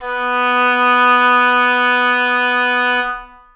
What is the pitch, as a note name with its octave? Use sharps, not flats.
B3